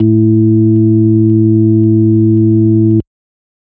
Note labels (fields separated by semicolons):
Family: organ; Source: electronic; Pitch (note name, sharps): A2; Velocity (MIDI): 127